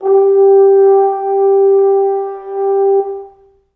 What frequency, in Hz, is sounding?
392 Hz